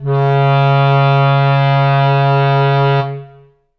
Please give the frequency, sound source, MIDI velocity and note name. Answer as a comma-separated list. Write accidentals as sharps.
138.6 Hz, acoustic, 100, C#3